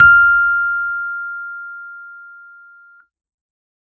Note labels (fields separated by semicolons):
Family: keyboard; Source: electronic; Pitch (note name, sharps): F6; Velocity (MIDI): 127